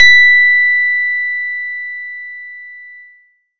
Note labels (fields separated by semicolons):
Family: guitar; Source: acoustic; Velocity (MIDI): 50; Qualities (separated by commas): bright